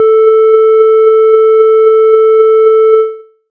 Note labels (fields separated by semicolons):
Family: bass; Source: synthesizer; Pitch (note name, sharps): A4; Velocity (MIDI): 75